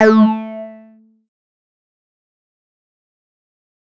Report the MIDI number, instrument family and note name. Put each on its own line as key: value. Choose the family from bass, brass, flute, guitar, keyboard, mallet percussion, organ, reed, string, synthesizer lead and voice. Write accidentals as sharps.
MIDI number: 57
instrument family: bass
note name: A3